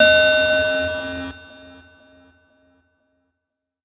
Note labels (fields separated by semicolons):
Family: keyboard; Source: electronic; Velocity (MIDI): 25; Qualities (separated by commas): bright, distorted